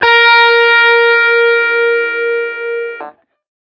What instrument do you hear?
electronic guitar